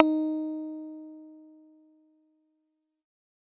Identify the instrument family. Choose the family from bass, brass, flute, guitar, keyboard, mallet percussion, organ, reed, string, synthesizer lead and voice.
bass